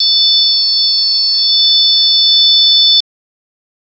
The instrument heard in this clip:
electronic organ